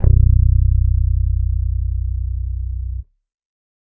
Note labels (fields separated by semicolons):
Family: bass; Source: electronic; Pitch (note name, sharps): B0; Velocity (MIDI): 100